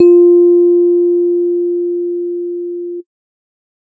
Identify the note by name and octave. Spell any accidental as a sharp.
F4